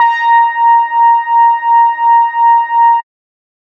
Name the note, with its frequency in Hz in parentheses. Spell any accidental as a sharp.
A#5 (932.3 Hz)